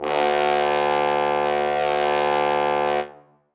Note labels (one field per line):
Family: brass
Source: acoustic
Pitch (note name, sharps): D2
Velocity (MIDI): 127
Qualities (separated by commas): reverb